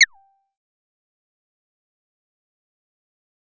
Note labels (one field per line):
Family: bass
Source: synthesizer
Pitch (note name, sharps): G5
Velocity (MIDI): 127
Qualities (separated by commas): distorted, fast decay, percussive